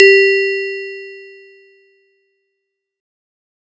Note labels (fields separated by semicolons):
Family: mallet percussion; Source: acoustic; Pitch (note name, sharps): G4; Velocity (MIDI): 100